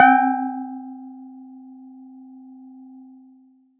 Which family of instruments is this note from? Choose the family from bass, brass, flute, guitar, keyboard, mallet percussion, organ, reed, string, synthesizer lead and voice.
mallet percussion